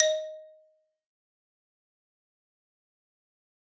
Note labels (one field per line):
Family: mallet percussion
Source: acoustic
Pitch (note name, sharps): D#5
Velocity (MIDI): 75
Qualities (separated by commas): fast decay, percussive, reverb